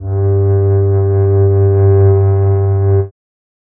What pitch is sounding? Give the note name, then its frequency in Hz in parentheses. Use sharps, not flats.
G2 (98 Hz)